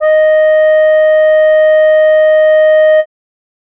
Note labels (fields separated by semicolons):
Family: reed; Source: acoustic; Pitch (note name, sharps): D#5; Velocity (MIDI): 25